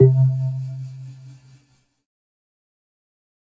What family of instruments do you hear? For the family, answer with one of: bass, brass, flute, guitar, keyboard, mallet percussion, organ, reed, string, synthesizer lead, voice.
keyboard